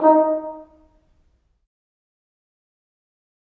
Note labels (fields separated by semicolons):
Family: brass; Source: acoustic; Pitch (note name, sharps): D#4; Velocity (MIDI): 25; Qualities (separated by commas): fast decay, percussive, reverb